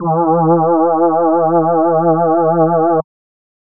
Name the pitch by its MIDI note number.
52